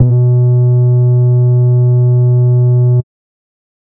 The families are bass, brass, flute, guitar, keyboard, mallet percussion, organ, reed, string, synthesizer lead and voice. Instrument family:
bass